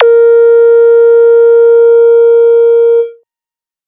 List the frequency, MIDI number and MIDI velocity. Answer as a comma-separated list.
466.2 Hz, 70, 127